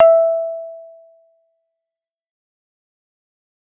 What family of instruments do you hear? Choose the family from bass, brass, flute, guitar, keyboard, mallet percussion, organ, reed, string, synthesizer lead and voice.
keyboard